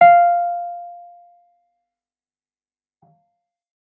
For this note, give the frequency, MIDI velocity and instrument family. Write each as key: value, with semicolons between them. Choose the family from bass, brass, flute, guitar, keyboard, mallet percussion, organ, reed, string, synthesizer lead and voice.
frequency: 698.5 Hz; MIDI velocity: 75; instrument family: keyboard